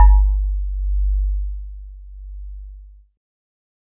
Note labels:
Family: keyboard; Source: electronic; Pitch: G1; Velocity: 127; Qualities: multiphonic

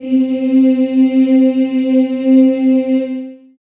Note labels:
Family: voice; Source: acoustic; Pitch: C4; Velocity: 25; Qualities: long release, reverb

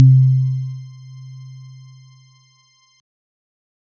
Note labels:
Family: keyboard; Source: electronic; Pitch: C3; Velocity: 75; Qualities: dark

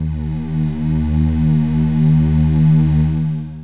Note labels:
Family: voice; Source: synthesizer; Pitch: D#2; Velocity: 50; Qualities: distorted, long release

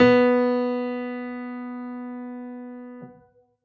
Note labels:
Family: keyboard; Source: acoustic; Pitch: B3; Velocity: 50

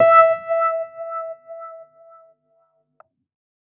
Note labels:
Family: keyboard; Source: electronic; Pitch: E5; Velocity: 50

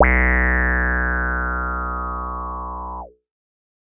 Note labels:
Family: bass; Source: synthesizer; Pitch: B1; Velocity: 127

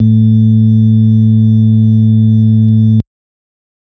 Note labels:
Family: organ; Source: electronic; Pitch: A2; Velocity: 127

